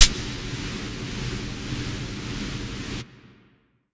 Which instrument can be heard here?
acoustic flute